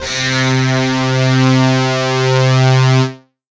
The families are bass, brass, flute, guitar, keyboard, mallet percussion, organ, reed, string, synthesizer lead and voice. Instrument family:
guitar